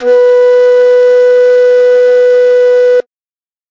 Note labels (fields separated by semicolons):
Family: flute; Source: acoustic; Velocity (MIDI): 127